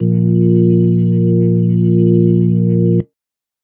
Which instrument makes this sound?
electronic organ